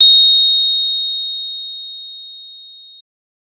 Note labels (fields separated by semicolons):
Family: bass; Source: synthesizer; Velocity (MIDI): 25; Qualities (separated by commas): bright